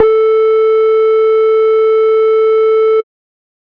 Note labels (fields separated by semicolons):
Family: bass; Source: synthesizer; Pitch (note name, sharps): A4; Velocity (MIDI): 25; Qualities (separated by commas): distorted, tempo-synced